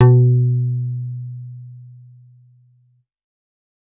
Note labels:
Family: bass; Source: synthesizer; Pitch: B2; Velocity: 75

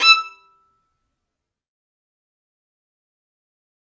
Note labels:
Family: string; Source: acoustic; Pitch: E6; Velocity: 127; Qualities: fast decay, percussive, reverb

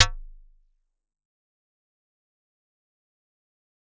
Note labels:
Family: mallet percussion; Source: acoustic; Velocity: 50; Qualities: fast decay, percussive

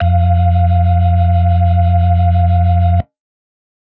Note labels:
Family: organ; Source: electronic; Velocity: 127

